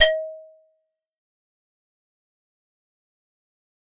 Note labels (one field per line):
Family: keyboard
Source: acoustic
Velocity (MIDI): 127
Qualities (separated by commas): fast decay, percussive